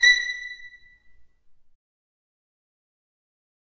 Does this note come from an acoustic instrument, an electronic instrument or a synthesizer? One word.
acoustic